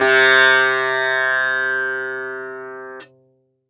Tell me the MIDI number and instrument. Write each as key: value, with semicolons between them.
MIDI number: 48; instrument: acoustic guitar